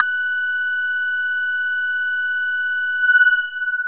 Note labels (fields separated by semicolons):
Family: bass; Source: synthesizer; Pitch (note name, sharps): F#6; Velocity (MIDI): 100; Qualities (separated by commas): bright, distorted, long release